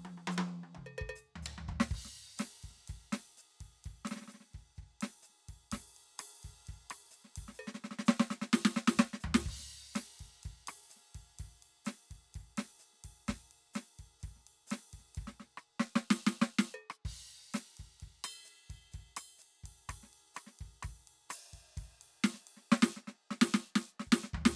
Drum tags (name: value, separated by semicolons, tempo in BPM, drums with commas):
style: bossa nova; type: beat; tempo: 127 BPM; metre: 4/4; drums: crash, ride, ride bell, hi-hat pedal, percussion, snare, cross-stick, high tom, mid tom, floor tom, kick